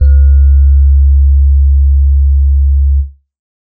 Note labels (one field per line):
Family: keyboard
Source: electronic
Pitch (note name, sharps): C#2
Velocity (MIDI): 50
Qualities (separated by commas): dark